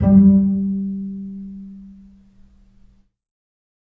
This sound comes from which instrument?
acoustic string instrument